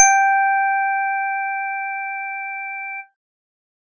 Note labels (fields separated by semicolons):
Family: organ; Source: electronic; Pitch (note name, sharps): G5; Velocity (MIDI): 100